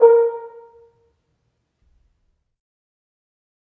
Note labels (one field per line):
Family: brass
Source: acoustic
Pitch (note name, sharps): A#4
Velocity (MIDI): 25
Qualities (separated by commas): fast decay, percussive, reverb